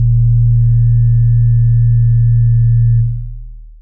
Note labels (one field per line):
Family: synthesizer lead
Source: synthesizer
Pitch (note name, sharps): D#1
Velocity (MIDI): 75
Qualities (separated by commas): long release